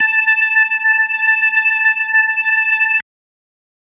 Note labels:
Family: organ; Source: electronic; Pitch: A5; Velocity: 25; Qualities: distorted

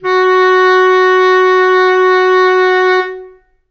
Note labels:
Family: reed; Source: acoustic; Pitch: F#4; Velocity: 75; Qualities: reverb

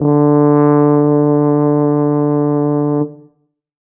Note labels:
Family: brass; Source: acoustic; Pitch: D3; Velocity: 75; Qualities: dark

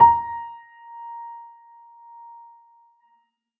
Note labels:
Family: keyboard; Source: acoustic; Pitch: A#5; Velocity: 75

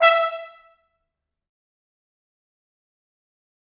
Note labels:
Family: brass; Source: acoustic; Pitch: E5; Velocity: 127; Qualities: bright, fast decay, percussive, reverb

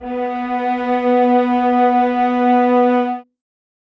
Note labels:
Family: string; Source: acoustic; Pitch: B3; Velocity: 25; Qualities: reverb

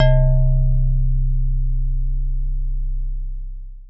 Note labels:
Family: mallet percussion; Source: acoustic; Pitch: C1; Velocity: 100; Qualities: dark, long release, reverb

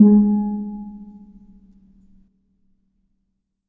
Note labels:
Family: mallet percussion; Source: acoustic; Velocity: 75; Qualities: reverb

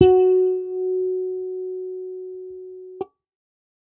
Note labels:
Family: bass; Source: electronic; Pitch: F#4; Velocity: 25

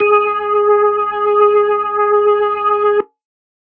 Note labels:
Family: organ; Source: electronic; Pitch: G#4; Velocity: 25

